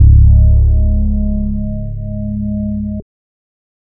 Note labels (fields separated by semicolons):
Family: bass; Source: synthesizer; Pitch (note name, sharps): C#1; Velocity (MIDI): 50; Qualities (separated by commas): distorted, multiphonic